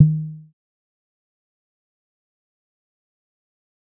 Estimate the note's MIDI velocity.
25